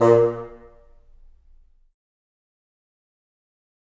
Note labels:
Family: reed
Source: acoustic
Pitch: A#2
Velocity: 127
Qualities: fast decay, percussive, reverb

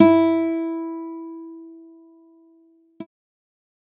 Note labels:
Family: guitar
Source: electronic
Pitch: E4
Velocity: 75

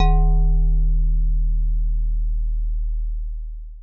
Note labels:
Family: mallet percussion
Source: acoustic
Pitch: D#1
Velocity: 127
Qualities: dark, long release, reverb

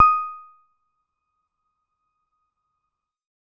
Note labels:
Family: keyboard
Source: electronic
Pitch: D#6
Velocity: 50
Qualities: percussive, reverb

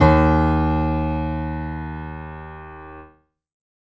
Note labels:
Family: keyboard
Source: acoustic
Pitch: D#2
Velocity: 127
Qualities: reverb

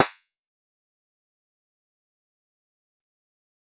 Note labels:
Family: guitar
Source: synthesizer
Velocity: 50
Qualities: fast decay, percussive

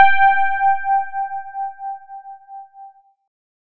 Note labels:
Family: keyboard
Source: electronic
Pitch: G5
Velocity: 100

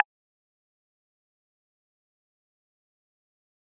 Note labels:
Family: guitar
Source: electronic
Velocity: 75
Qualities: fast decay, percussive

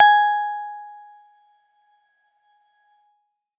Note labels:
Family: keyboard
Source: electronic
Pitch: G#5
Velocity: 127

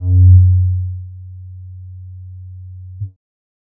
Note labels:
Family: bass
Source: synthesizer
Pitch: F#2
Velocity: 25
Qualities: dark

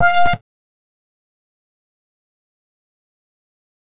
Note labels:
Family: bass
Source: synthesizer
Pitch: F5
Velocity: 75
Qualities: fast decay, percussive

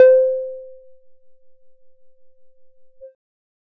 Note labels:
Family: bass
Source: synthesizer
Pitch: C5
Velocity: 50

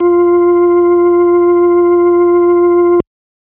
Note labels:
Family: organ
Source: electronic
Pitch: F4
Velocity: 50

